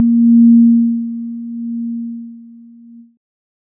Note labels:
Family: keyboard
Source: electronic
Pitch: A#3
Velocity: 25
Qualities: multiphonic

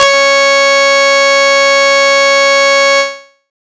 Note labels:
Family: bass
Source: synthesizer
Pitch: C#5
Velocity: 127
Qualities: bright, distorted

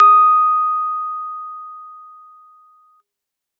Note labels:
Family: keyboard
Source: acoustic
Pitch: D#6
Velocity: 127

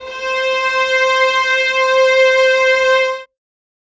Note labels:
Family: string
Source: acoustic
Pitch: C5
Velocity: 75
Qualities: reverb

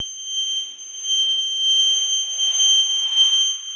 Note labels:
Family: keyboard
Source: electronic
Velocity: 50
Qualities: bright, long release

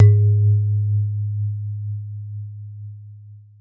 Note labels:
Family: mallet percussion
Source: acoustic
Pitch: G#2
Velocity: 100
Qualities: long release

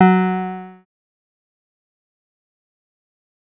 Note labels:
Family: synthesizer lead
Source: synthesizer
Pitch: F#3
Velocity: 75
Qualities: distorted, fast decay

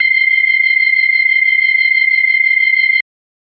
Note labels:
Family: organ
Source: electronic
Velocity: 127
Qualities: bright

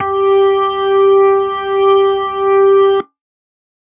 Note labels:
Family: organ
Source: electronic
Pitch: G4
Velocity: 127

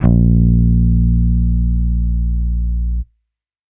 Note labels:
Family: bass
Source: electronic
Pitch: A#1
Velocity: 100

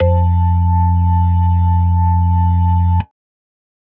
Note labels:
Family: organ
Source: electronic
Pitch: F2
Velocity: 25

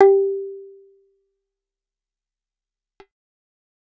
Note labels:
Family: guitar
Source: acoustic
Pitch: G4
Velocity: 127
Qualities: fast decay, percussive

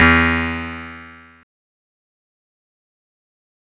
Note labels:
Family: guitar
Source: electronic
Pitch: E2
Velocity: 127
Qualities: bright, distorted, fast decay

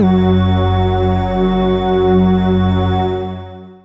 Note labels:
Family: synthesizer lead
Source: synthesizer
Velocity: 100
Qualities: long release

